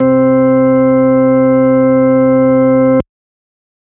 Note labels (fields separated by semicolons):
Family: organ; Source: electronic; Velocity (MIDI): 50